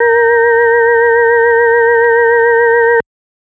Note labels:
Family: organ; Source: electronic; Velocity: 25; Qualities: multiphonic

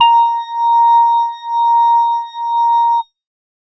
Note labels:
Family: organ; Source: electronic; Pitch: A#5; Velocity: 25

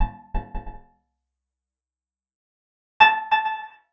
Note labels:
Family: guitar; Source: acoustic; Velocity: 25; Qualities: percussive, reverb

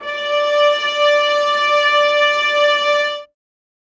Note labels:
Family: string; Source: acoustic; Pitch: D5; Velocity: 25; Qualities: reverb

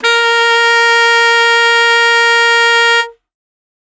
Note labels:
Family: reed; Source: acoustic; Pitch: A#4; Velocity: 50; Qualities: bright

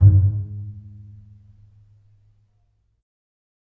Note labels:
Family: string; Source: acoustic; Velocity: 25; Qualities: dark, reverb

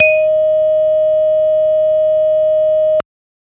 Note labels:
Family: organ; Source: electronic; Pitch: D#5; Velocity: 100

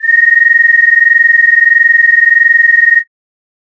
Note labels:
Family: flute; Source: synthesizer; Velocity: 75

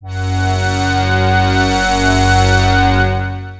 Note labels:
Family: synthesizer lead; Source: synthesizer; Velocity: 127; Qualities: bright, long release, non-linear envelope

